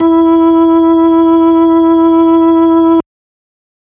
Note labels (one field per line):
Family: organ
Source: electronic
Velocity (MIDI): 50